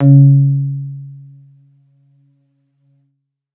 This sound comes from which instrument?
electronic keyboard